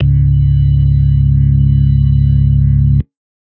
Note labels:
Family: organ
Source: electronic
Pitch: C#1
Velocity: 100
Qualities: dark

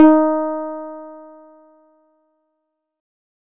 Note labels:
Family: keyboard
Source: electronic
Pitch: D#4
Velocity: 127

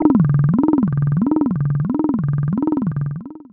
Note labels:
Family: voice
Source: synthesizer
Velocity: 75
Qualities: long release, non-linear envelope, tempo-synced

